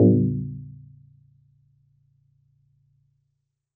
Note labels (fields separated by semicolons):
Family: mallet percussion; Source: acoustic; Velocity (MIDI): 50